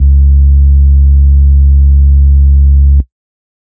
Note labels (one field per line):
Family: organ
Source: electronic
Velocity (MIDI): 25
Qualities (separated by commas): distorted